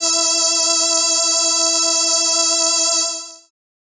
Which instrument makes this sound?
synthesizer keyboard